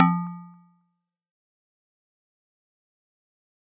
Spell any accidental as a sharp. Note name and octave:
F3